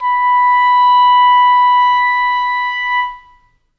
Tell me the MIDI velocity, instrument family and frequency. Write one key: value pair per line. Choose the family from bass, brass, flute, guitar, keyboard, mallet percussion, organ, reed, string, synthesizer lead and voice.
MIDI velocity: 50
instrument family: reed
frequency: 987.8 Hz